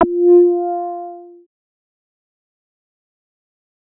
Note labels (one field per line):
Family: bass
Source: synthesizer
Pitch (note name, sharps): F4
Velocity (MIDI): 100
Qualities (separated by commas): distorted, fast decay